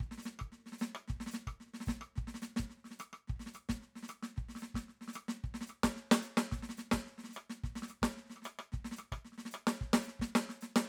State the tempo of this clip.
110 BPM